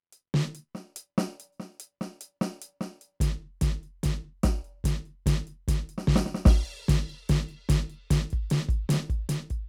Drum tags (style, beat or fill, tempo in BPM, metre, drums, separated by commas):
Motown, beat, 148 BPM, 4/4, crash, closed hi-hat, hi-hat pedal, snare, kick